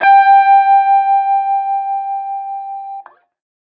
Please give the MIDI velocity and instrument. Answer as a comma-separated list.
25, electronic guitar